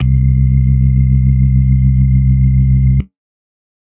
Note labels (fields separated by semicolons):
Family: organ; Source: electronic; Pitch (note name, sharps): C2; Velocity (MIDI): 25; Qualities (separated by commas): dark, reverb